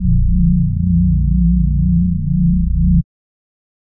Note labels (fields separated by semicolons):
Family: voice; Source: synthesizer; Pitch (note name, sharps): A#0; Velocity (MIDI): 25